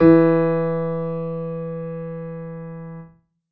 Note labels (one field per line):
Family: keyboard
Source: acoustic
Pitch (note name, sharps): E3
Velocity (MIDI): 75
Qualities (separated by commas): reverb